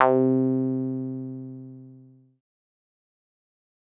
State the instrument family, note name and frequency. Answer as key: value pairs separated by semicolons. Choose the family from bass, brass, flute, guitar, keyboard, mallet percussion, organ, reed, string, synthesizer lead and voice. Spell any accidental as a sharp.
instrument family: synthesizer lead; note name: C3; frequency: 130.8 Hz